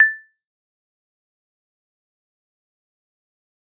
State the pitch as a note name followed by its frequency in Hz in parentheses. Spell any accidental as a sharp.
A6 (1760 Hz)